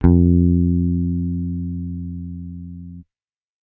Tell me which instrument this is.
electronic bass